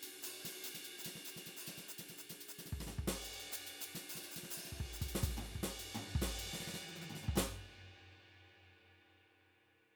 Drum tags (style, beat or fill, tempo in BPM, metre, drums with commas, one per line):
fast jazz
beat
290 BPM
4/4
ride, hi-hat pedal, percussion, snare, high tom, floor tom, kick